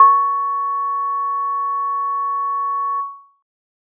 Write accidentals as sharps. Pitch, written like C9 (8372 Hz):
C#6 (1109 Hz)